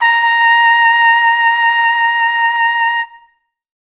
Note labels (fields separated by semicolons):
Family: brass; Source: acoustic; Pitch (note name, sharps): A#5; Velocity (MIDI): 25